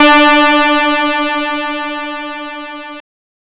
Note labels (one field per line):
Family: guitar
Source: synthesizer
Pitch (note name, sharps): D4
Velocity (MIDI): 25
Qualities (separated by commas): bright, distorted